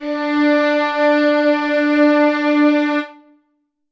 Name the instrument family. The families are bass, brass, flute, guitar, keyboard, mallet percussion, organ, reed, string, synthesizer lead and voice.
string